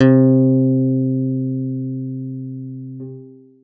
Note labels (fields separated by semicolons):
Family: guitar; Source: electronic; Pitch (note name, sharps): C3; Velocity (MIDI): 127; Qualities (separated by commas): long release